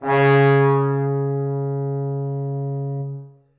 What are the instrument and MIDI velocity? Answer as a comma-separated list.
acoustic brass instrument, 100